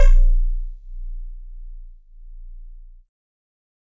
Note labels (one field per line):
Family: keyboard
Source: electronic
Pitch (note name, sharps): A#0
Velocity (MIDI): 127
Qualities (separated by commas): multiphonic